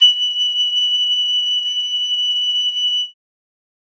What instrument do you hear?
acoustic flute